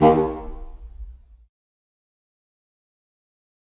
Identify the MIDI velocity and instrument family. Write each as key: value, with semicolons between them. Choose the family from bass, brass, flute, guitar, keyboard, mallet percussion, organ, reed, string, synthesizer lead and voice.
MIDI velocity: 25; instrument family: reed